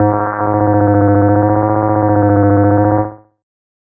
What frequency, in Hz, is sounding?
103.8 Hz